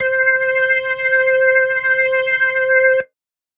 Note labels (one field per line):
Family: keyboard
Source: electronic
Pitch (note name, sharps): C5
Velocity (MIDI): 127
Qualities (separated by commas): distorted